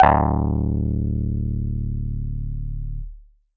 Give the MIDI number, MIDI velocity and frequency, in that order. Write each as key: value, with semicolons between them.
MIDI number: 26; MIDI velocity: 50; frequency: 36.71 Hz